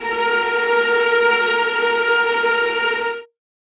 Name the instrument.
acoustic string instrument